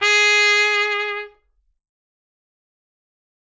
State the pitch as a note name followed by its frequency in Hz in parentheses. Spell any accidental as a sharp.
G#4 (415.3 Hz)